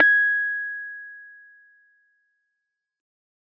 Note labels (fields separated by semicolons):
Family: keyboard; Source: electronic; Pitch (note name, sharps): G#6; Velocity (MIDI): 127; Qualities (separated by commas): fast decay